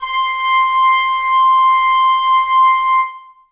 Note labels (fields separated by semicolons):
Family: reed; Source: acoustic; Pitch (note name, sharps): C6; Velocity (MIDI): 75; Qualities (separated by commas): reverb